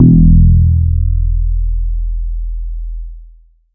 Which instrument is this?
synthesizer bass